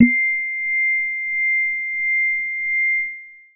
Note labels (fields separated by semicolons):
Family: organ; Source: electronic; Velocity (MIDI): 25; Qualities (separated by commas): reverb